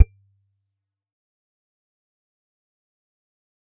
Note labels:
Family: guitar; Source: acoustic; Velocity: 127; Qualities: fast decay, percussive

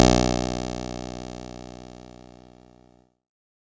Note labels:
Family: keyboard; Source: electronic; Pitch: B1; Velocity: 100; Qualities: bright

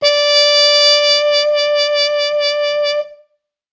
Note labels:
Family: brass; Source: acoustic; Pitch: D5; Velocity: 50

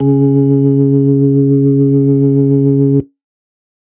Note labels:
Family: organ; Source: electronic; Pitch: C#3; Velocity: 25

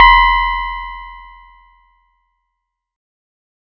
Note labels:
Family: mallet percussion; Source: acoustic; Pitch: F1; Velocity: 100; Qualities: bright

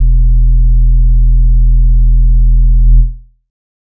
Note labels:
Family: bass; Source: synthesizer; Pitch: E1; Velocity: 75; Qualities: dark

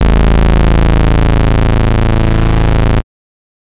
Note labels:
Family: bass; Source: synthesizer; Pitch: A0; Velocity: 25; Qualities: bright, distorted

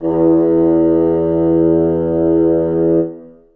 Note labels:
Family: reed; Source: acoustic; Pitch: E2; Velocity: 50; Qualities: reverb

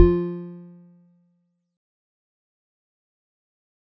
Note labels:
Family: mallet percussion; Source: acoustic; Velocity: 75; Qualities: fast decay, percussive

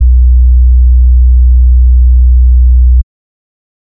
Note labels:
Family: bass; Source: synthesizer; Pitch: B1; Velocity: 25; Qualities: dark

